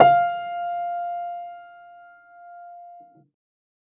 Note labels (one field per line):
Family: keyboard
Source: acoustic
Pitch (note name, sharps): F5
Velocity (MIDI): 127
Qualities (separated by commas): reverb